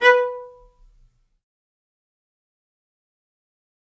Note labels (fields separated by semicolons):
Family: string; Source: acoustic; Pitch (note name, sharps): B4; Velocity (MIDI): 100; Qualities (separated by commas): fast decay, percussive, reverb